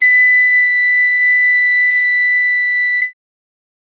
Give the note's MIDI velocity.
50